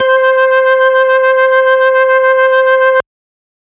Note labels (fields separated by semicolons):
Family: organ; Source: electronic; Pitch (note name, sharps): C5; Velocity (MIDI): 127; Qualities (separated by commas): distorted